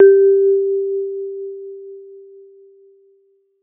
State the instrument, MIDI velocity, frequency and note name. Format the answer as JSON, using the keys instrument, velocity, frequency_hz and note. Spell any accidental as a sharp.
{"instrument": "acoustic mallet percussion instrument", "velocity": 75, "frequency_hz": 392, "note": "G4"}